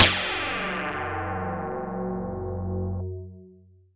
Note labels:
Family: mallet percussion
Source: electronic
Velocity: 127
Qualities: bright

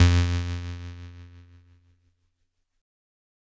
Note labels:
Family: keyboard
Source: electronic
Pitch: F2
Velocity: 127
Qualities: bright, distorted

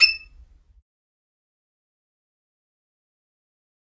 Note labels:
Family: string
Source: acoustic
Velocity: 50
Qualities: fast decay, percussive, reverb

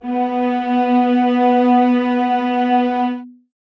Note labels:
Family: string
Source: acoustic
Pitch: B3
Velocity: 50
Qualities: reverb

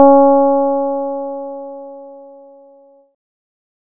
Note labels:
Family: bass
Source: synthesizer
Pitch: C#4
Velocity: 75

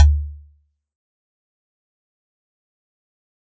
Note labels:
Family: mallet percussion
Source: acoustic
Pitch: D2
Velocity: 75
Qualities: fast decay, percussive

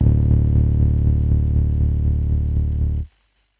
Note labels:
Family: keyboard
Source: electronic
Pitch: D1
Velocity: 50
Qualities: dark, distorted, tempo-synced

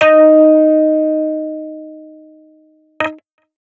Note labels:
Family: guitar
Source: electronic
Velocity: 75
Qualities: distorted

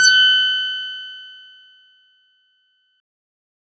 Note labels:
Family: bass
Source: synthesizer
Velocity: 127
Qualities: distorted

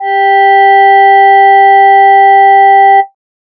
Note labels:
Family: voice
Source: synthesizer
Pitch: G4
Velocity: 127

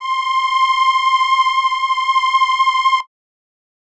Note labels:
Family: reed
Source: acoustic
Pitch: C6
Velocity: 127

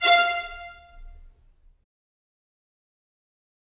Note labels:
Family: string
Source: acoustic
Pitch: F5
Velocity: 50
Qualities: fast decay, reverb

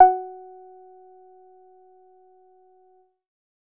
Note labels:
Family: bass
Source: synthesizer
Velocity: 25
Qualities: percussive

